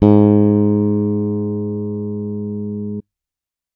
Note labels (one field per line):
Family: bass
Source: electronic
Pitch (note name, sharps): G#2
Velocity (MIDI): 100